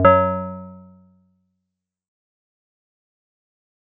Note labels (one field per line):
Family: mallet percussion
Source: acoustic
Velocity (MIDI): 127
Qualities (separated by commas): dark, fast decay, multiphonic